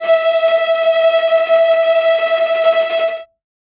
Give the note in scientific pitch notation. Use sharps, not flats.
E5